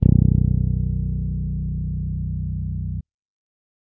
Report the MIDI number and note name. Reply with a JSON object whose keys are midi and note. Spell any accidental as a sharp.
{"midi": 23, "note": "B0"}